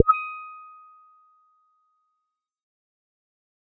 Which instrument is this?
synthesizer bass